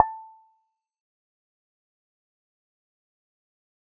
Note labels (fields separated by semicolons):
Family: bass; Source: synthesizer; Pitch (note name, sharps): A5; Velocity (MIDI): 50; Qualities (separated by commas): fast decay, percussive